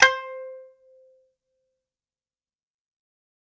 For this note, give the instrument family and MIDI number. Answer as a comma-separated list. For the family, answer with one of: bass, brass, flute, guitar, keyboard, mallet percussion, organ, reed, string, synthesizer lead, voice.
guitar, 72